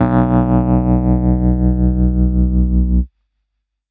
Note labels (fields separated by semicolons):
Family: keyboard; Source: electronic; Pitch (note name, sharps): B1; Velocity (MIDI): 100; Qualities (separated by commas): distorted